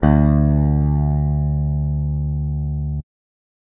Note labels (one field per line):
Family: guitar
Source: electronic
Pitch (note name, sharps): D2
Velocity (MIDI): 127